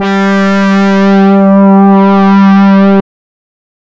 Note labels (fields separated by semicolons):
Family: reed; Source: synthesizer; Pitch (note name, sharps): G3; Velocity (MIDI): 75; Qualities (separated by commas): distorted, non-linear envelope